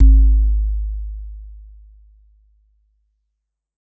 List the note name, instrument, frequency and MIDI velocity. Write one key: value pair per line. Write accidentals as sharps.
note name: G#1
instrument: acoustic mallet percussion instrument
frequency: 51.91 Hz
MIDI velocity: 100